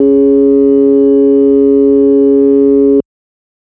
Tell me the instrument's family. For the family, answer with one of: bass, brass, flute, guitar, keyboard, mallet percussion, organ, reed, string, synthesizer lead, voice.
organ